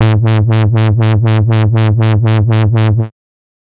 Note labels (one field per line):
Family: bass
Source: synthesizer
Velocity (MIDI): 127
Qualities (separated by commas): bright, distorted, tempo-synced